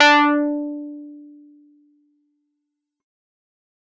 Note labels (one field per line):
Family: keyboard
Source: electronic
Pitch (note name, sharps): D4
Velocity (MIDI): 127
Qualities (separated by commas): distorted